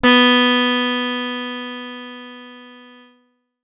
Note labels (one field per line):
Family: guitar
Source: acoustic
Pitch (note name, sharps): B3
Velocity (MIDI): 75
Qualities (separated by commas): bright, distorted